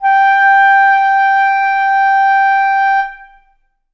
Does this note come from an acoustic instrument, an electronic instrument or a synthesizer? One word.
acoustic